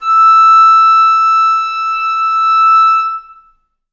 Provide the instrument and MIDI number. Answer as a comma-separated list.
acoustic flute, 88